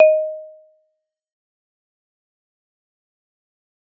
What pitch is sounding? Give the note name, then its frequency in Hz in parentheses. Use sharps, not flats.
D#5 (622.3 Hz)